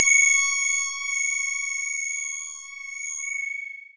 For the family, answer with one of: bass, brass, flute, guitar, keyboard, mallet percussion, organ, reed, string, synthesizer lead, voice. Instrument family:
mallet percussion